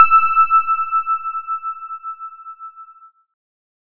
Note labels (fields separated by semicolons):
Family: keyboard; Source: electronic; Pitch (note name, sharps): E6; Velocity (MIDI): 50